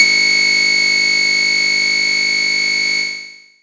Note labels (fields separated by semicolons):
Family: bass; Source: synthesizer; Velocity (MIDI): 75; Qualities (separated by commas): distorted, long release